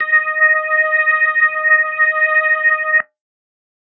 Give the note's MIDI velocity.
25